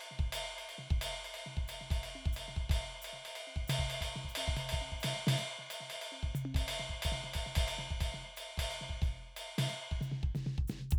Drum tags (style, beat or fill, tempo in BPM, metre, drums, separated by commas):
medium-fast jazz, beat, 180 BPM, 4/4, ride, closed hi-hat, hi-hat pedal, snare, high tom, floor tom, kick